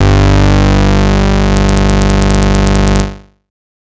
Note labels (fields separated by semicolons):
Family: bass; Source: synthesizer; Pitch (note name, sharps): G1; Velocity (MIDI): 75; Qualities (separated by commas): bright, distorted